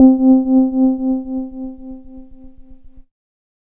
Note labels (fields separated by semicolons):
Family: keyboard; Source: electronic; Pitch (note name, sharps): C4; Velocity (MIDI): 75; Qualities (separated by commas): dark